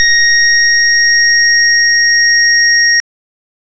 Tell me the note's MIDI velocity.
100